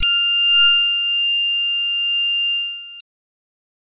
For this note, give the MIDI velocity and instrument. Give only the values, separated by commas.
75, synthesizer voice